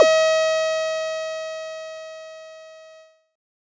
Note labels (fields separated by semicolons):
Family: bass; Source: synthesizer; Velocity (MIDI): 50; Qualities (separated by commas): bright, distorted